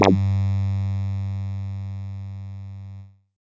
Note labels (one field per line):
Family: bass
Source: synthesizer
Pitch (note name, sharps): G2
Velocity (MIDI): 50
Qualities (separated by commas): distorted